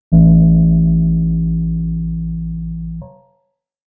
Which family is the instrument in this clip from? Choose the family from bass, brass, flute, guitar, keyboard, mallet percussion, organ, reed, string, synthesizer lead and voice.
keyboard